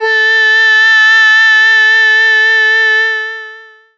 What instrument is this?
synthesizer voice